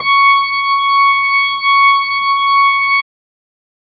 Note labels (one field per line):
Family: organ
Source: electronic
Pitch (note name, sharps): C#6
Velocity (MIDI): 75